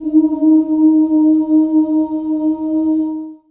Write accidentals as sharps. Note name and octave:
D#4